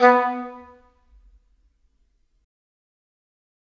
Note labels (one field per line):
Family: reed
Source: acoustic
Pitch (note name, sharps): B3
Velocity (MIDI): 50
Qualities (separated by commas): fast decay, percussive, reverb